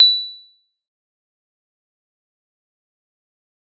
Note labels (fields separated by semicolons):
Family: mallet percussion; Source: acoustic; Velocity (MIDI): 127; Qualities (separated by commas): bright, fast decay, percussive